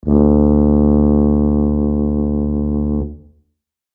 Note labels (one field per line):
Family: brass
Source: acoustic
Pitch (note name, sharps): D2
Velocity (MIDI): 50